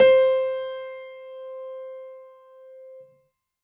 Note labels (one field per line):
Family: keyboard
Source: acoustic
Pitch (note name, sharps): C5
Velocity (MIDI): 127